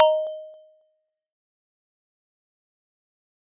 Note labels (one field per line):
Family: mallet percussion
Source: acoustic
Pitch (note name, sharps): D#5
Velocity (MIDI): 127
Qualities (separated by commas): fast decay, percussive